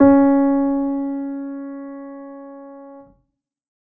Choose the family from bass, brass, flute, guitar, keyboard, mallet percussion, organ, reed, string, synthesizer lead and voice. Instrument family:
keyboard